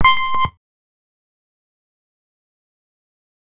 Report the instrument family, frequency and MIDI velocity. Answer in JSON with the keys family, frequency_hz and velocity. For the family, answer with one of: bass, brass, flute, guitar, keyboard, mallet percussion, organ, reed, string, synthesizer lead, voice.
{"family": "bass", "frequency_hz": 1047, "velocity": 75}